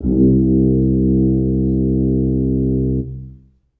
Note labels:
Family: brass; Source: acoustic; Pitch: C2; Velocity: 50; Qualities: dark, reverb

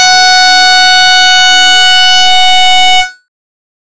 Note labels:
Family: bass; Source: synthesizer; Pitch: F#5; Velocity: 75; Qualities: bright, distorted

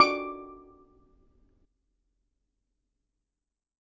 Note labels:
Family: mallet percussion; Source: acoustic; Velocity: 75; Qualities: percussive, reverb

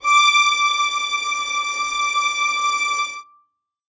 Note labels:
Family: string; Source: acoustic; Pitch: D6; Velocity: 127; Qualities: reverb

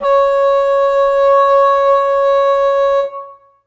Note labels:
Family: reed; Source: acoustic; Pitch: C#5; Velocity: 100; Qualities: reverb

